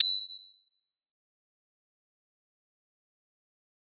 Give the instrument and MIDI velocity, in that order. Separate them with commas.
acoustic mallet percussion instrument, 75